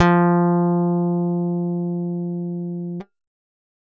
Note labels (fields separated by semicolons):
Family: guitar; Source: acoustic; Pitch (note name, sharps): F3; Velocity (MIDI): 100